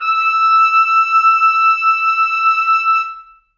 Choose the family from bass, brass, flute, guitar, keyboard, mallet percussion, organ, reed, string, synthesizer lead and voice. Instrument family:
brass